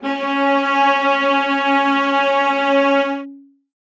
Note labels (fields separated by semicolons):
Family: string; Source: acoustic; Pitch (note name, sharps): C#4; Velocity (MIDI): 100; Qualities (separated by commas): reverb